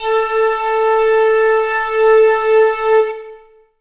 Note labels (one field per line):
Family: flute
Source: acoustic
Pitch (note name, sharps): A4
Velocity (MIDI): 25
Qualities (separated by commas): long release, reverb